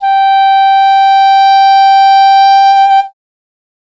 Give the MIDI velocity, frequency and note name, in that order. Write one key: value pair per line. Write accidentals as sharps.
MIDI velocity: 75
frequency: 784 Hz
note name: G5